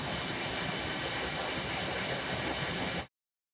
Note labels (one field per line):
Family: keyboard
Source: synthesizer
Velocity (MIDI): 127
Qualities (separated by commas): bright